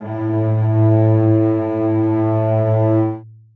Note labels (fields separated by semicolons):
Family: string; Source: acoustic; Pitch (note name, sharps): A2; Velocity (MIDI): 25; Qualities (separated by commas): reverb